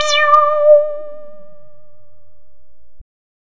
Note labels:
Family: bass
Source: synthesizer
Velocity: 100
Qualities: distorted

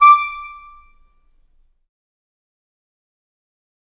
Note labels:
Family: reed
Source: acoustic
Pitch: D6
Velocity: 75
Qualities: fast decay, percussive, reverb

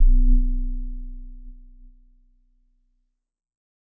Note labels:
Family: keyboard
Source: electronic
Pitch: B0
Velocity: 25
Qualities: dark

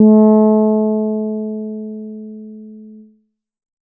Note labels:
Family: bass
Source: synthesizer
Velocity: 100

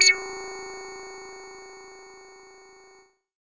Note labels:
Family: bass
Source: synthesizer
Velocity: 75

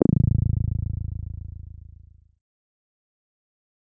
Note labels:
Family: synthesizer lead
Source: synthesizer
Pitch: A0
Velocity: 25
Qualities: distorted, fast decay

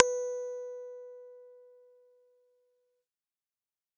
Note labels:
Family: bass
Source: synthesizer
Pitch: B4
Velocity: 127

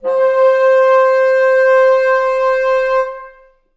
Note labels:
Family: reed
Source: acoustic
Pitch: C5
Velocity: 75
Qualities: long release, reverb

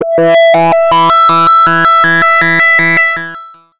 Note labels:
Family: bass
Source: synthesizer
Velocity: 25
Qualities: bright, distorted, long release, multiphonic, tempo-synced

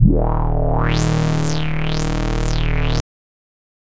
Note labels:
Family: bass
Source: synthesizer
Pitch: D#1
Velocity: 127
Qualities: distorted

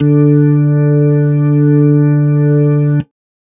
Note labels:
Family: organ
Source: electronic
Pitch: D3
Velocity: 25

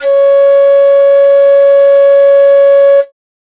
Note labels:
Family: flute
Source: acoustic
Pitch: C#5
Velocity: 100

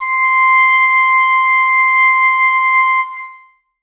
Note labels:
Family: reed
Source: acoustic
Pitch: C6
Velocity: 100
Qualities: long release, reverb

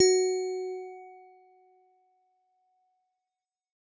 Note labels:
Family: mallet percussion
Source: acoustic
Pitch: F#4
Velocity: 75

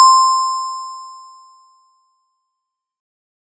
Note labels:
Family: mallet percussion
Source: acoustic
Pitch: C6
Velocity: 127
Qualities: bright, fast decay

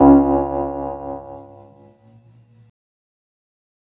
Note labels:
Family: organ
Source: electronic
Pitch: C#2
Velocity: 25

